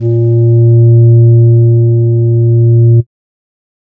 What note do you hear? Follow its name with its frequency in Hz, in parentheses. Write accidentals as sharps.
A#2 (116.5 Hz)